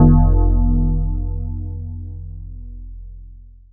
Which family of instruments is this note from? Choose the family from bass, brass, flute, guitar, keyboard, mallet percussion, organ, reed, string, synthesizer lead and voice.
mallet percussion